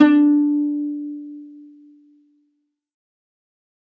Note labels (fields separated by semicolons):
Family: string; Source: acoustic; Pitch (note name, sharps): D4; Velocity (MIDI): 75; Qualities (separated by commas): reverb